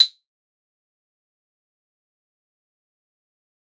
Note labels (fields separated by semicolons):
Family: guitar; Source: acoustic; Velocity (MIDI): 127; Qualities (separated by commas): bright, fast decay, percussive